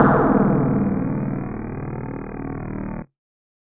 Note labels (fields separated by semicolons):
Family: mallet percussion; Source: electronic; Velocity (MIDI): 127